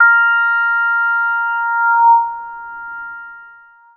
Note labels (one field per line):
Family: synthesizer lead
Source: synthesizer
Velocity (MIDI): 100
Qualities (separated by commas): long release